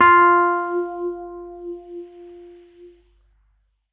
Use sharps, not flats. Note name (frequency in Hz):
F4 (349.2 Hz)